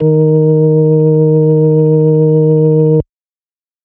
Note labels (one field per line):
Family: organ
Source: electronic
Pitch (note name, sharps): D#3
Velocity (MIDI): 75